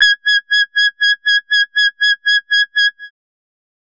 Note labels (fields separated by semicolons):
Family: bass; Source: synthesizer; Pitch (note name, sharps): G#6; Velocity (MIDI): 127; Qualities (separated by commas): bright, distorted, tempo-synced